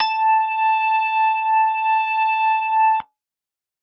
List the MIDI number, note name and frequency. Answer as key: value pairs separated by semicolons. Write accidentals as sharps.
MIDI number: 81; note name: A5; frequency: 880 Hz